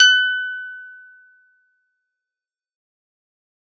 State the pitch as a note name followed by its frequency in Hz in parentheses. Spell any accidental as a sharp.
F#6 (1480 Hz)